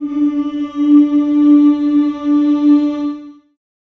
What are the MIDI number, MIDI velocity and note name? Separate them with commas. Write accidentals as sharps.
62, 25, D4